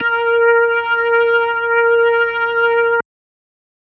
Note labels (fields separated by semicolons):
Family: organ; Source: electronic; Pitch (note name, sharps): A#4; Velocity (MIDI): 75; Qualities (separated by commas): distorted